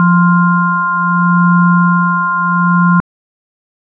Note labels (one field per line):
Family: organ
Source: electronic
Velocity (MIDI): 75